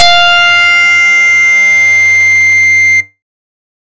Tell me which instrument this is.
synthesizer bass